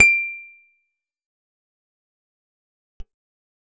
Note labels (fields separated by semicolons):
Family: guitar; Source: acoustic; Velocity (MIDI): 50; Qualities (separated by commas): fast decay, percussive